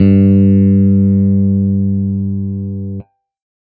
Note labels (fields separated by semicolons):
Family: bass; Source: electronic; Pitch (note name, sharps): G2; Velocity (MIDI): 50; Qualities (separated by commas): dark